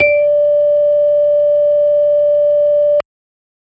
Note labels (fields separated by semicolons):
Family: organ; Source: electronic; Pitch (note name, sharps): D5; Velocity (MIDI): 100